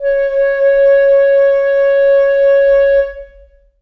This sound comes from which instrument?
acoustic reed instrument